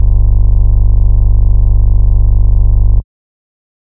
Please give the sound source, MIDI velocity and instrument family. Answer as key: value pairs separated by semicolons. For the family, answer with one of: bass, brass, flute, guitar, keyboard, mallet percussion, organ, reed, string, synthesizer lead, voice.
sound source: synthesizer; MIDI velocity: 100; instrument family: bass